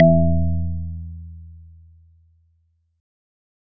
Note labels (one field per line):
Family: organ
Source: electronic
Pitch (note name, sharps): E2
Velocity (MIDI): 100